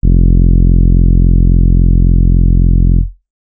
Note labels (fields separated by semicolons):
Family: keyboard; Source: electronic; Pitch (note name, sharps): F1; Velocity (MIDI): 50; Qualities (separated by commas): dark